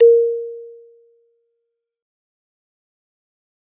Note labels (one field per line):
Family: mallet percussion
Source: acoustic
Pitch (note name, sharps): A#4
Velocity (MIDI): 127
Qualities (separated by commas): fast decay, percussive